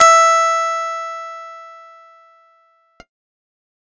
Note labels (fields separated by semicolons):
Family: keyboard; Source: electronic; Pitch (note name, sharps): E5; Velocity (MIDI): 50; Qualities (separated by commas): bright